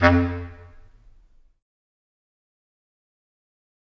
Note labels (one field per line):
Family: reed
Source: acoustic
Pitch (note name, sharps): F2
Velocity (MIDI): 50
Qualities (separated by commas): fast decay, percussive, reverb